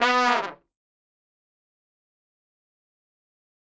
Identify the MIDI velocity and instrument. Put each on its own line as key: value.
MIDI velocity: 25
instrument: acoustic brass instrument